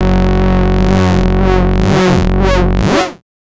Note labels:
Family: bass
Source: synthesizer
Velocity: 75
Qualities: distorted, non-linear envelope

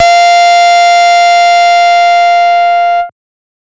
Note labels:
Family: bass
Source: synthesizer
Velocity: 25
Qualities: bright, distorted, multiphonic

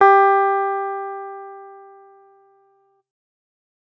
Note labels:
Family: guitar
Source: electronic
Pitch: G4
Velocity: 25

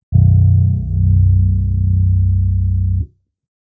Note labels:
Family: bass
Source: electronic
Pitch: B0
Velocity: 25

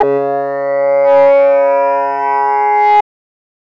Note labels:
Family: voice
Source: synthesizer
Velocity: 50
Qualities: distorted

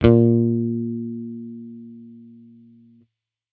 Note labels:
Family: bass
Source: electronic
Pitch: A#2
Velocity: 100

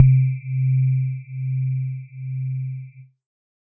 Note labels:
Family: synthesizer lead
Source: synthesizer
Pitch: C3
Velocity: 25

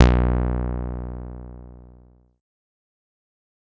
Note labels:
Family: bass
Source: synthesizer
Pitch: B1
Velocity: 75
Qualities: distorted, fast decay

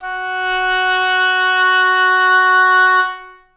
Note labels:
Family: reed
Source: acoustic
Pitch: F#4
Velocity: 75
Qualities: reverb

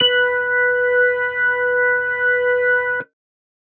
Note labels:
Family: organ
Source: electronic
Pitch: B4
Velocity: 100

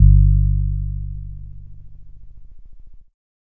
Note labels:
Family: keyboard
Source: electronic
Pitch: G1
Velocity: 127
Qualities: dark

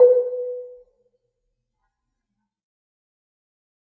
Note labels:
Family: mallet percussion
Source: acoustic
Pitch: B4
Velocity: 50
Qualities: dark, fast decay, reverb

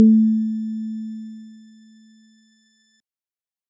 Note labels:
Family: keyboard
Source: electronic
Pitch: A3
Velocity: 100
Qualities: dark

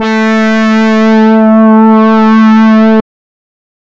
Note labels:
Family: reed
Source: synthesizer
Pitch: A3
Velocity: 75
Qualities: distorted, non-linear envelope

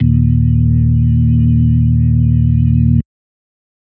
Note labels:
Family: organ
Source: electronic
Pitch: D#1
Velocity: 25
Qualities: dark

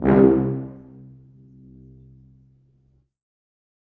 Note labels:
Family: brass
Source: acoustic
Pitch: C2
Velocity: 100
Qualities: reverb

